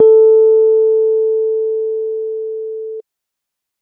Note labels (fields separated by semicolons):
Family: keyboard; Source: electronic; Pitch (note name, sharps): A4; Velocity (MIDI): 50; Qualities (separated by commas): dark